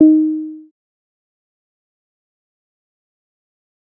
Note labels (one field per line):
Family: bass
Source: synthesizer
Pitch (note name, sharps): D#4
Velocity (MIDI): 100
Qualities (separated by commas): fast decay, percussive